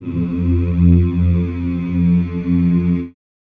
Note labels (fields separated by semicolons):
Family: voice; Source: acoustic; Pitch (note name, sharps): F2; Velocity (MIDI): 100; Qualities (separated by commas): dark, reverb